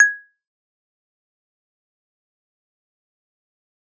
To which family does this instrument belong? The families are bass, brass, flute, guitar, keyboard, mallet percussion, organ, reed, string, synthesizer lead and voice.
mallet percussion